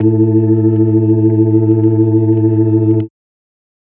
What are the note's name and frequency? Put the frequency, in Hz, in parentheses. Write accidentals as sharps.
A2 (110 Hz)